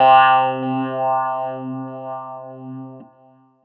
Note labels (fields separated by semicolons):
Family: keyboard; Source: electronic; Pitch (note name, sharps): C3; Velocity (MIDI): 50